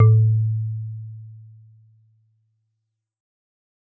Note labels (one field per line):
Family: mallet percussion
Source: acoustic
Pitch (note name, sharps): A2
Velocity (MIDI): 25